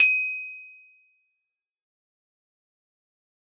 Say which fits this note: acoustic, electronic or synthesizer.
acoustic